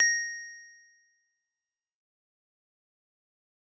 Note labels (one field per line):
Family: mallet percussion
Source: acoustic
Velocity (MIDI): 100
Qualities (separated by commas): bright, fast decay